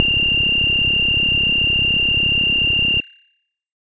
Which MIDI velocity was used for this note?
127